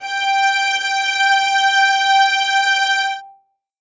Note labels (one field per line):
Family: string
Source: acoustic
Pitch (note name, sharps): G5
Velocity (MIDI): 100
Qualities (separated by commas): reverb